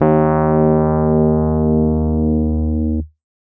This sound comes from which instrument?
electronic keyboard